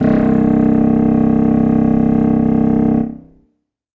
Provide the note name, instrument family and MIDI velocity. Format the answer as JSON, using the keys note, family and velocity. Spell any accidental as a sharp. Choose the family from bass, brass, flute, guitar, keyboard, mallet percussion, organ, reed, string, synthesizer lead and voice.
{"note": "C1", "family": "reed", "velocity": 25}